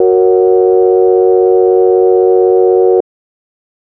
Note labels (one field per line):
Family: organ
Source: electronic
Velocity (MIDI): 75